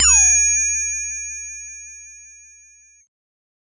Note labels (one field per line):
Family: bass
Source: synthesizer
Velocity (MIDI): 50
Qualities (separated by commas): bright, distorted, multiphonic